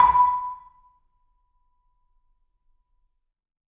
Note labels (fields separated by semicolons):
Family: mallet percussion; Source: acoustic; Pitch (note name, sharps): B5; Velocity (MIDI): 127; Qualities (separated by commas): reverb